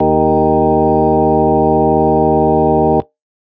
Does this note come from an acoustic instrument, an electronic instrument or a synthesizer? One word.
electronic